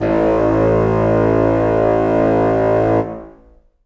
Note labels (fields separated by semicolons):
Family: reed; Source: acoustic; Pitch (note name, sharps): A1; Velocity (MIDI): 75; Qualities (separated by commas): long release, reverb